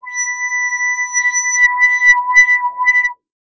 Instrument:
synthesizer bass